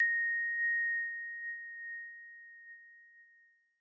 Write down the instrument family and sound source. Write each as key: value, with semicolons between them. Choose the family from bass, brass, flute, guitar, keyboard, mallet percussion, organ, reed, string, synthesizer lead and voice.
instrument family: keyboard; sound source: electronic